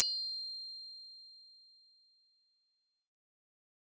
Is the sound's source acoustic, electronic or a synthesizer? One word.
synthesizer